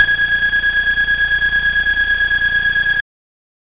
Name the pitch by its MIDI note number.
92